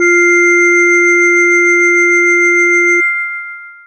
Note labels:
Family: mallet percussion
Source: electronic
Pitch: F4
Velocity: 50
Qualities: long release

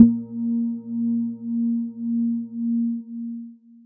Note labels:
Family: mallet percussion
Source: electronic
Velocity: 50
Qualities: long release

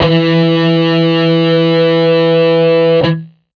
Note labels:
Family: guitar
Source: electronic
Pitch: E3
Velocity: 75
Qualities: distorted

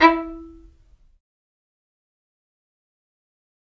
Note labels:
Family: string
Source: acoustic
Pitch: E4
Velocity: 75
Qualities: fast decay, percussive, reverb

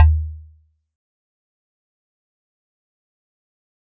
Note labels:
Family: mallet percussion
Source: acoustic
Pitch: D#2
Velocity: 25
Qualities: fast decay, percussive

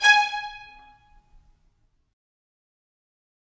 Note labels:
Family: string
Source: acoustic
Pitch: G#5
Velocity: 25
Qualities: fast decay, percussive, reverb

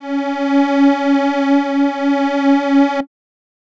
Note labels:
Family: reed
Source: acoustic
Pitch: C#4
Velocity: 75

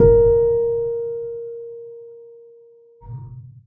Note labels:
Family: keyboard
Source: acoustic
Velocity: 25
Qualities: dark, reverb

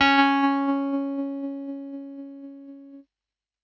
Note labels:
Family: keyboard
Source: electronic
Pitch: C#4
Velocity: 127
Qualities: distorted, tempo-synced

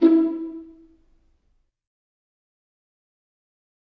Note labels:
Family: string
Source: acoustic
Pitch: E4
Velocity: 25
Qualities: dark, fast decay, reverb

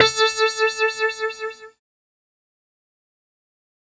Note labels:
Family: keyboard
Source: synthesizer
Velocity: 50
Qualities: distorted, fast decay

